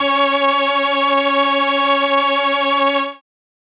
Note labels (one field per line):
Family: keyboard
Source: synthesizer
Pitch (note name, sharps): C#4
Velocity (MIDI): 25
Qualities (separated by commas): bright